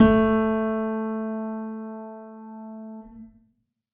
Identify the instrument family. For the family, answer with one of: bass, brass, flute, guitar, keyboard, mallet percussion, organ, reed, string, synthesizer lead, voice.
keyboard